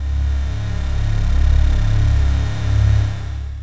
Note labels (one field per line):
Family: voice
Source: synthesizer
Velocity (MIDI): 25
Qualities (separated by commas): distorted, long release